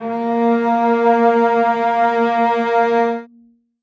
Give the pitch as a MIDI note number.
58